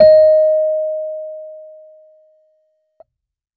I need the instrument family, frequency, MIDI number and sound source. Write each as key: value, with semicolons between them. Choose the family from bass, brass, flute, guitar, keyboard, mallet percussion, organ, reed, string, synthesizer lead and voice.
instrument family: keyboard; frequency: 622.3 Hz; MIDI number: 75; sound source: electronic